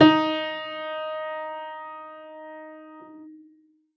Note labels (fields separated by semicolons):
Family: keyboard; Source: acoustic; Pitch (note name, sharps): D#4; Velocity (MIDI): 127; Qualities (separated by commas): reverb